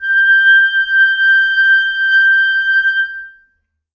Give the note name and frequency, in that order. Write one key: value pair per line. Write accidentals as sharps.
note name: G6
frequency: 1568 Hz